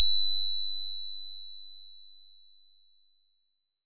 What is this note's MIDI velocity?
127